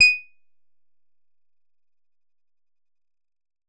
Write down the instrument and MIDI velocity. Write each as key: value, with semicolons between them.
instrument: synthesizer guitar; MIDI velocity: 75